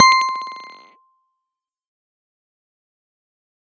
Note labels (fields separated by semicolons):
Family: guitar; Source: electronic; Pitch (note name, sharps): C6; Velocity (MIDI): 100; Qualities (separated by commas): fast decay, percussive